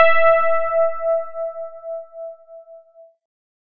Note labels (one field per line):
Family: keyboard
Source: electronic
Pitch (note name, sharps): E5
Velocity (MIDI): 127